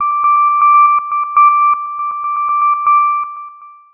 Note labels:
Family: synthesizer lead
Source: synthesizer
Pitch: D6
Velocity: 75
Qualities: long release, tempo-synced

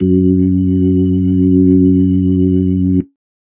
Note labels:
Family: organ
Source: electronic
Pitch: F#2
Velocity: 50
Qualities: dark

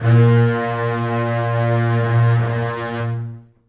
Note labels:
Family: string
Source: acoustic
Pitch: A#2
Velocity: 127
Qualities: reverb

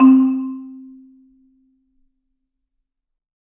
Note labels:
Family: mallet percussion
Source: acoustic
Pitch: C4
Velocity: 100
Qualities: dark, reverb

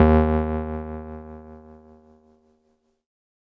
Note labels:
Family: keyboard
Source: electronic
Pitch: D#2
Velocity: 75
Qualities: distorted

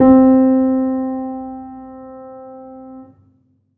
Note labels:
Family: keyboard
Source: acoustic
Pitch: C4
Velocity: 50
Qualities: reverb

